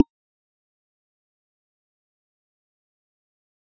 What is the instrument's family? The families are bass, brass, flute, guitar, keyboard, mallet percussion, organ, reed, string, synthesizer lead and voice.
mallet percussion